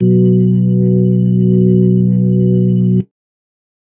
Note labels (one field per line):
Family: organ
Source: electronic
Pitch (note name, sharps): B1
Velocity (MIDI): 75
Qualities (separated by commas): dark